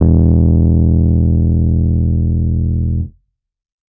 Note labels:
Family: keyboard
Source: electronic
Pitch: E1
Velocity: 75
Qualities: dark, distorted

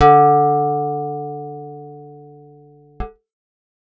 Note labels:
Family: guitar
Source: acoustic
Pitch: D3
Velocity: 100

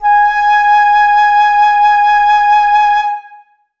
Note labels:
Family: flute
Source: acoustic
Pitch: G#5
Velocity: 75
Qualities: reverb

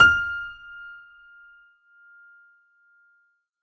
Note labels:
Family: keyboard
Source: acoustic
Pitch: F6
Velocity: 127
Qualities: percussive

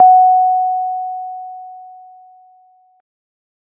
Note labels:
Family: keyboard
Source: electronic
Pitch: F#5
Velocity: 75

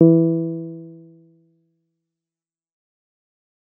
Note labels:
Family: bass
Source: synthesizer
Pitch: E3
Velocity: 75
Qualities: dark, fast decay

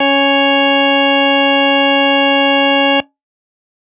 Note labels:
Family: organ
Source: electronic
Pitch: C#4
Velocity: 100

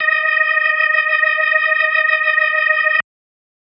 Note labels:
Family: organ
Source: electronic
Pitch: D#5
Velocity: 127

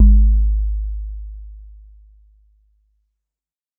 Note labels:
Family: mallet percussion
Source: acoustic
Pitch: G#1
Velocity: 75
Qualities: dark

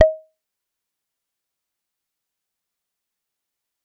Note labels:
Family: bass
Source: synthesizer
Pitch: D#5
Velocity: 25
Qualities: fast decay, percussive

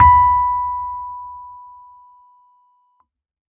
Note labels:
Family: keyboard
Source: electronic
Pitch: B5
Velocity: 127

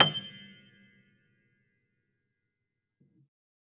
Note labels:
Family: keyboard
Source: acoustic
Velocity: 100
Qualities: fast decay, percussive, reverb

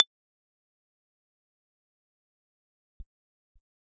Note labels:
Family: keyboard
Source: electronic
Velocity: 100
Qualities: fast decay, percussive

